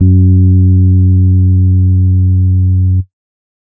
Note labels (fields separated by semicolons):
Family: keyboard; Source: electronic; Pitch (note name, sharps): F#2; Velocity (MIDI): 50; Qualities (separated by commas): dark